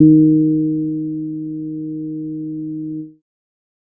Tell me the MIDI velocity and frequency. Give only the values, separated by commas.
25, 155.6 Hz